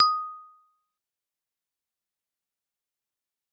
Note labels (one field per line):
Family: mallet percussion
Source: acoustic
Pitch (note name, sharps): D#6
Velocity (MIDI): 25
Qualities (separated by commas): fast decay, percussive